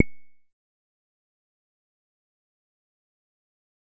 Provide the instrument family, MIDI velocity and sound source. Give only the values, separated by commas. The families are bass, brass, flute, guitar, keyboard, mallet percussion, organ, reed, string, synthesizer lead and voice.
bass, 50, synthesizer